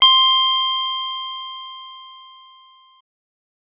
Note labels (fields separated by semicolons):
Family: keyboard; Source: electronic; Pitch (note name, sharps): C6; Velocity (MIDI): 25